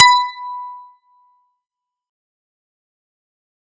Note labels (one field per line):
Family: guitar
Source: synthesizer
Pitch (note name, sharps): B5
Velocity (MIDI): 100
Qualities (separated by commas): fast decay